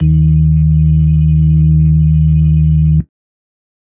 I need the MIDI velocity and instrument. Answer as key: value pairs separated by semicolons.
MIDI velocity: 100; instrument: electronic organ